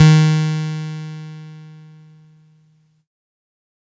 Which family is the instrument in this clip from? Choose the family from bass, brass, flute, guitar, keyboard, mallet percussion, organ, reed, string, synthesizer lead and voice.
keyboard